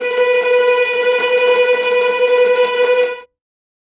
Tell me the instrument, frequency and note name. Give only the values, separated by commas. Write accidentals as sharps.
acoustic string instrument, 493.9 Hz, B4